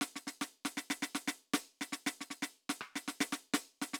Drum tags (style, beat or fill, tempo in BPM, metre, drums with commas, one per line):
jazz
beat
120 BPM
4/4
snare, cross-stick